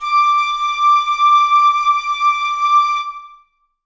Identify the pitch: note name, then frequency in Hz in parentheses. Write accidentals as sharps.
D6 (1175 Hz)